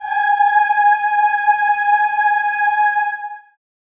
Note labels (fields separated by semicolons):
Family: voice; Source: acoustic; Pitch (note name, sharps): G#5; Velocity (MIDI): 25; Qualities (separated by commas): reverb